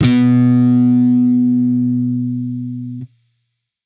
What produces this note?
electronic bass